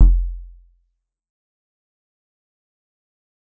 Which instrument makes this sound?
electronic guitar